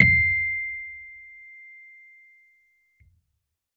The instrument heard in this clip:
electronic keyboard